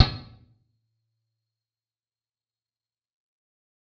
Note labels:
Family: guitar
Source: electronic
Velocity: 75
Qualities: fast decay, percussive, reverb

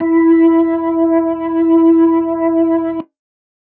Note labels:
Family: organ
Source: electronic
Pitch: E4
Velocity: 127

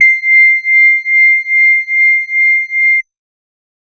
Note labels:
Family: organ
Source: electronic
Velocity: 100

